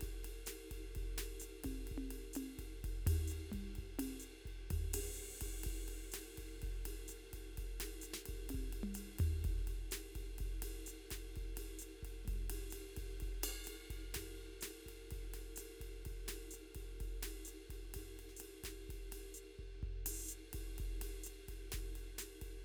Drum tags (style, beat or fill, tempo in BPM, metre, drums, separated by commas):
bossa nova, beat, 127 BPM, 4/4, crash, ride, ride bell, open hi-hat, hi-hat pedal, snare, high tom, mid tom, floor tom, kick